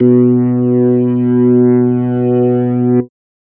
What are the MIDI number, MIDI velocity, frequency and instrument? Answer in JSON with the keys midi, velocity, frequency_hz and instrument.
{"midi": 47, "velocity": 127, "frequency_hz": 123.5, "instrument": "electronic organ"}